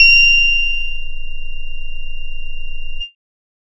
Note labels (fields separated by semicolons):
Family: bass; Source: synthesizer; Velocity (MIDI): 50; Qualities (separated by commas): bright, distorted, multiphonic, tempo-synced